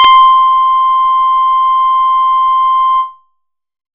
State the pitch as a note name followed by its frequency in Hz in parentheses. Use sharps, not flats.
C6 (1047 Hz)